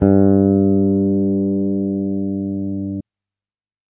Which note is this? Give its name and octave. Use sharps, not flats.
G2